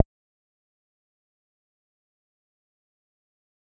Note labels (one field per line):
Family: bass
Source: synthesizer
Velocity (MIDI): 75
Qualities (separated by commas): fast decay, percussive